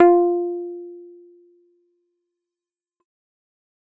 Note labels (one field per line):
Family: keyboard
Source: electronic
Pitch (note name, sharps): F4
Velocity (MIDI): 25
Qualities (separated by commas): fast decay